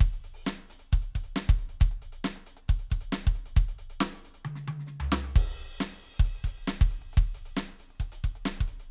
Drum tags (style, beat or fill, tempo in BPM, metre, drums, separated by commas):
rock, beat, 135 BPM, 4/4, crash, closed hi-hat, open hi-hat, hi-hat pedal, snare, cross-stick, high tom, floor tom, kick